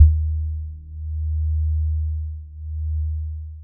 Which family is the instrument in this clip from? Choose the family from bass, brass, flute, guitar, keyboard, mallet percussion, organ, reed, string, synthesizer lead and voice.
mallet percussion